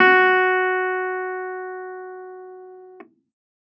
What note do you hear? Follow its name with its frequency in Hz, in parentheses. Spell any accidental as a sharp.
F#4 (370 Hz)